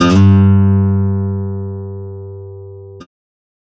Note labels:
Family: guitar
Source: electronic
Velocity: 127

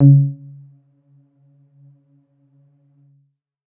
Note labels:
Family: keyboard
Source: electronic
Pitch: C#3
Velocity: 100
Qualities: dark, percussive, reverb

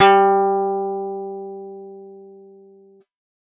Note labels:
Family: guitar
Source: synthesizer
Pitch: G3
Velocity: 50

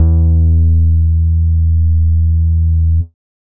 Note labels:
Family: bass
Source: synthesizer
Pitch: E2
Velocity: 75

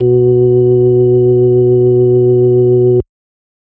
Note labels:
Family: organ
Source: electronic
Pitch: B2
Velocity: 75

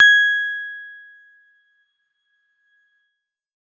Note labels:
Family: keyboard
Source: electronic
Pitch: G#6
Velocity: 100

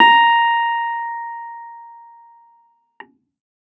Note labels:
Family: keyboard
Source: electronic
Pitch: A#5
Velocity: 75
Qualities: distorted

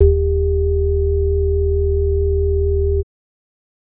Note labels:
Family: organ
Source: electronic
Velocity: 25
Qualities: multiphonic

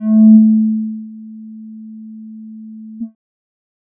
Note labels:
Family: bass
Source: synthesizer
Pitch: A3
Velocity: 50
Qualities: dark

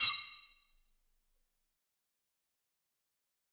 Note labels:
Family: reed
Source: acoustic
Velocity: 100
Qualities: bright, fast decay, percussive, reverb

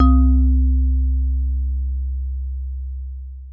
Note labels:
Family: mallet percussion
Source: acoustic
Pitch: C2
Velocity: 25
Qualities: dark, long release, reverb

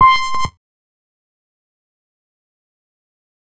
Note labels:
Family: bass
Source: synthesizer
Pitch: C6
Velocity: 50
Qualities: fast decay

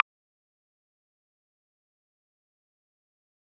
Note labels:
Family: guitar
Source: electronic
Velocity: 75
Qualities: fast decay, percussive

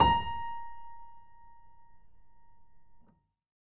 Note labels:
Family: keyboard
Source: acoustic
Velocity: 75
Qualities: reverb

